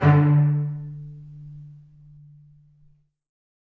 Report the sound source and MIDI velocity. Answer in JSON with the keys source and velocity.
{"source": "acoustic", "velocity": 50}